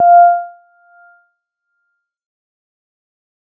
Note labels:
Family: mallet percussion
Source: electronic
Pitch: F5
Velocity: 50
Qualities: fast decay, percussive

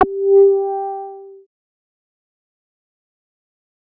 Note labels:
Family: bass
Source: synthesizer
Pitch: G4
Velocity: 100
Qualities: distorted, fast decay

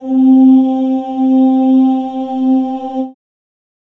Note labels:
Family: voice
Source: acoustic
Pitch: C4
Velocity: 50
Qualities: dark, reverb

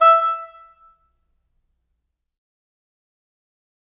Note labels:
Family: reed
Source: acoustic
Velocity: 127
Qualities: fast decay, percussive, reverb

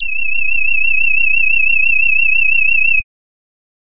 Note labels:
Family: voice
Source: synthesizer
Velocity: 25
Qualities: bright

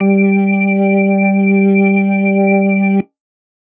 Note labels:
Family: organ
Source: electronic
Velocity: 127

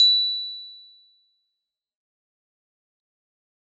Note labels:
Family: keyboard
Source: acoustic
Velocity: 127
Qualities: bright, fast decay, percussive

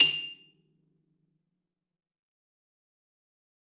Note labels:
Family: string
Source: acoustic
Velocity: 127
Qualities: fast decay, percussive, reverb

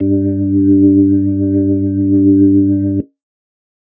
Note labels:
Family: organ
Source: electronic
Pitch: G2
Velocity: 100

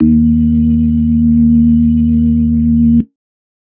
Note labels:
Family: organ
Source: electronic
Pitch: D#2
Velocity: 50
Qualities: dark

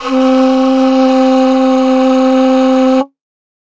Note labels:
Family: flute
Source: acoustic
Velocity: 25

